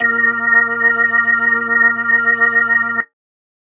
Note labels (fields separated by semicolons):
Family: organ; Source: electronic; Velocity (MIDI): 25